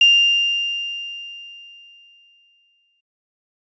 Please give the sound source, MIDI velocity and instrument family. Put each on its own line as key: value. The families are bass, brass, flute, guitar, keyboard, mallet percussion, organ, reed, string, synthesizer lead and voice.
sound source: electronic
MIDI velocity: 127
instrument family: keyboard